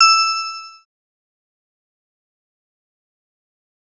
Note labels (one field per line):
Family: synthesizer lead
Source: synthesizer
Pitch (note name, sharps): E6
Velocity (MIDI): 25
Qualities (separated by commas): fast decay